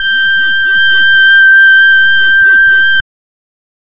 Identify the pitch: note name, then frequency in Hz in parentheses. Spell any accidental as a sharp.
G6 (1568 Hz)